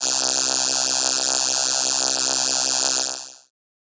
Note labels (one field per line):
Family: keyboard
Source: synthesizer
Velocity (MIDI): 75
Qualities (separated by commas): bright